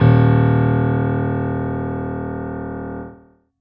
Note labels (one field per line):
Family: keyboard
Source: acoustic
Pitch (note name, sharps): D#1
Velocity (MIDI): 75